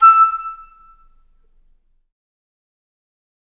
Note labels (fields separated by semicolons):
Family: flute; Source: acoustic; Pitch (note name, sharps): E6; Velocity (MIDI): 100; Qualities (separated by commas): fast decay, percussive, reverb